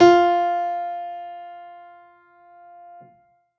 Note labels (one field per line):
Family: keyboard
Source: acoustic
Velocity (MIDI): 127